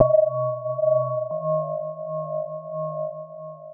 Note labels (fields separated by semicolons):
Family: mallet percussion; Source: synthesizer; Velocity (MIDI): 100; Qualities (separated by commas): long release, multiphonic